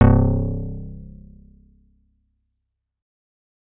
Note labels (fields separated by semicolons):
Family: bass; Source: synthesizer; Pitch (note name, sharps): C1; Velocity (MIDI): 127